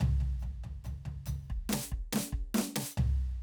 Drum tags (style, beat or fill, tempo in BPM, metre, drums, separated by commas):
half-time rock, fill, 140 BPM, 4/4, hi-hat pedal, snare, high tom, floor tom, kick